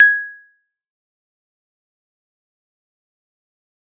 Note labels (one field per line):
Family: keyboard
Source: electronic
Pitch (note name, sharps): G#6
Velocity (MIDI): 75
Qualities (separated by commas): fast decay, percussive